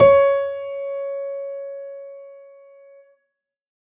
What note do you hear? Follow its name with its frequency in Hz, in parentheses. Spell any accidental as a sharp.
C#5 (554.4 Hz)